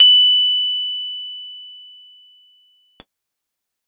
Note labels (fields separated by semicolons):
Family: keyboard; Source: electronic; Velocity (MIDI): 25; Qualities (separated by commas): bright